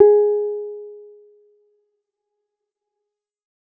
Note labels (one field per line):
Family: keyboard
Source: electronic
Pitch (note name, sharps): G#4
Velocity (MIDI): 25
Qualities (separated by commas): dark